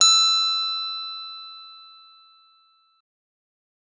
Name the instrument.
electronic keyboard